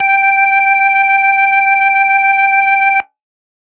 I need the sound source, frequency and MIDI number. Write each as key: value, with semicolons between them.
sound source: electronic; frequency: 784 Hz; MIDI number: 79